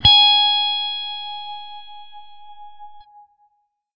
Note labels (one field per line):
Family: guitar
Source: electronic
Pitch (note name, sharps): G#5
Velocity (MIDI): 50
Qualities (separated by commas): bright, distorted